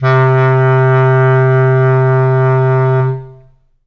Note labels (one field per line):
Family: reed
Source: acoustic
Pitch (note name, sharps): C3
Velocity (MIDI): 50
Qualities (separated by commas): long release, reverb